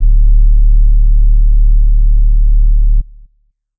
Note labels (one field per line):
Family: flute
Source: acoustic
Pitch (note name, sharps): D1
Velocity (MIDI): 100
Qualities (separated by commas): dark